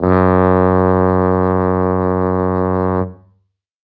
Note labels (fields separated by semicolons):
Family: brass; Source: acoustic; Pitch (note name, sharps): F#2; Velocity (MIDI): 75